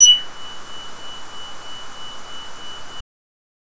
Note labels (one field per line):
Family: bass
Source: synthesizer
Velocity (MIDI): 127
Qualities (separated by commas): bright, distorted